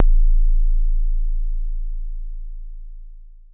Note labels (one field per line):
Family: keyboard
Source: electronic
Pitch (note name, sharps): A0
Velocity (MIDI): 75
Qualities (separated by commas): dark, long release